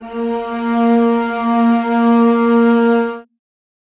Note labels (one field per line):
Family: string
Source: acoustic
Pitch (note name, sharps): A#3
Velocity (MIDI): 25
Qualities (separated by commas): reverb